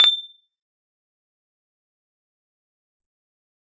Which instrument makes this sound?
electronic guitar